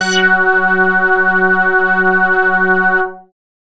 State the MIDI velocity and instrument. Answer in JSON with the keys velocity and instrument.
{"velocity": 100, "instrument": "synthesizer bass"}